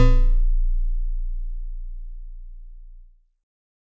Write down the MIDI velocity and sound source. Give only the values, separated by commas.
50, acoustic